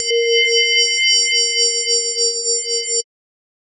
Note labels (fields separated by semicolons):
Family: mallet percussion; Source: synthesizer; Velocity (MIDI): 127; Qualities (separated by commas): bright, multiphonic, non-linear envelope